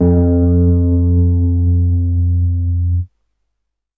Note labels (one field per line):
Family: keyboard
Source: electronic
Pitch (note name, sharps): F2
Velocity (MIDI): 75